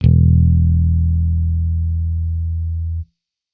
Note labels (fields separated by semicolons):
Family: bass; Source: electronic; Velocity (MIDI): 25; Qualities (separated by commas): distorted